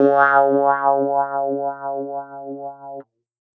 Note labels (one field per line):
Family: keyboard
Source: electronic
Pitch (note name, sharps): C#3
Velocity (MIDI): 127